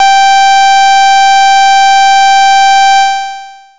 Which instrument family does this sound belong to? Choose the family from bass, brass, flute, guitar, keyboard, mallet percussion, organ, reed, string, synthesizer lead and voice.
bass